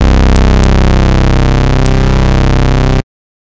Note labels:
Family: bass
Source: synthesizer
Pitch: C1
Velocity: 127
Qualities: bright, distorted

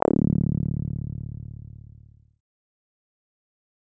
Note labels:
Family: synthesizer lead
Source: synthesizer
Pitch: D1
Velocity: 100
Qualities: distorted, fast decay

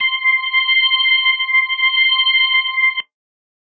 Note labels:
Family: organ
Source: electronic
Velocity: 50

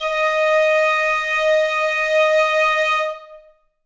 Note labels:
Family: flute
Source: acoustic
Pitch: D#5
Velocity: 75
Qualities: reverb

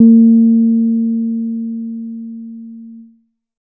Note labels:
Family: bass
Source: synthesizer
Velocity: 25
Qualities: dark

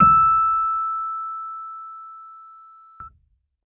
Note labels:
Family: keyboard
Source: electronic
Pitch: E6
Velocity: 50

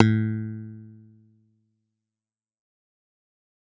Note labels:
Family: bass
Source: synthesizer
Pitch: A2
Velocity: 127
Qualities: fast decay

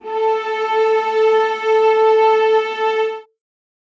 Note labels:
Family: string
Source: acoustic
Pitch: A4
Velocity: 75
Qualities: reverb

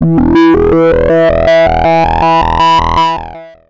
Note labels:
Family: bass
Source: synthesizer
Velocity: 127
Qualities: distorted, long release, multiphonic, tempo-synced

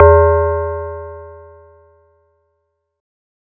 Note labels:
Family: mallet percussion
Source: acoustic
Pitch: E2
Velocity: 50

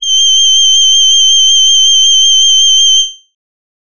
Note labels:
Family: voice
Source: synthesizer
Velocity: 100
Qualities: bright

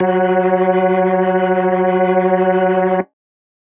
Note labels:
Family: organ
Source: electronic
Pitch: F#3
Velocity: 25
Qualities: distorted

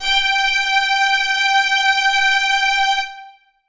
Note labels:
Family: string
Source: acoustic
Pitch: G5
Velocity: 100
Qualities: bright, reverb

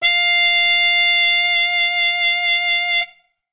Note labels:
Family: brass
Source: acoustic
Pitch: F5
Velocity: 127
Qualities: bright

